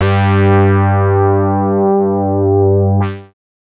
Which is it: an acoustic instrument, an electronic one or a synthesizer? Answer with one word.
synthesizer